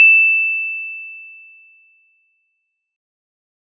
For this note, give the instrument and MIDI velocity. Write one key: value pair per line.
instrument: acoustic mallet percussion instrument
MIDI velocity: 50